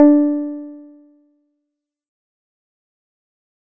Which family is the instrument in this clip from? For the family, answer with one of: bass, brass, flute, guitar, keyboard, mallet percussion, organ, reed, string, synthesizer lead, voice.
guitar